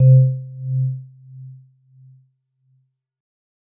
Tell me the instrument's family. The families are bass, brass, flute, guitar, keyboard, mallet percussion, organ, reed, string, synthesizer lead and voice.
mallet percussion